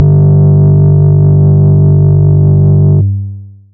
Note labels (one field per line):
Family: bass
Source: synthesizer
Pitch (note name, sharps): G1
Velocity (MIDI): 127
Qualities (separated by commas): long release, multiphonic